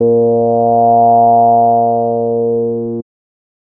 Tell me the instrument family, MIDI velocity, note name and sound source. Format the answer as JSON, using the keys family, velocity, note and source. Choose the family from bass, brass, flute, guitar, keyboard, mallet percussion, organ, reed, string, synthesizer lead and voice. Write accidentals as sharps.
{"family": "bass", "velocity": 127, "note": "A#2", "source": "synthesizer"}